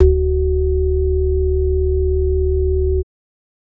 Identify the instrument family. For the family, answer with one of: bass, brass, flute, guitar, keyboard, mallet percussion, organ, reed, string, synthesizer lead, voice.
organ